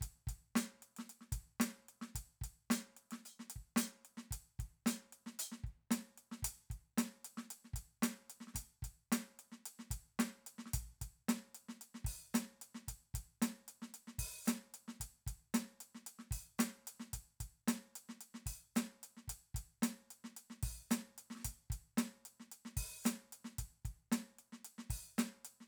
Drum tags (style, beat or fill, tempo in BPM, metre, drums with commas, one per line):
funk
beat
112 BPM
4/4
closed hi-hat, open hi-hat, hi-hat pedal, snare, kick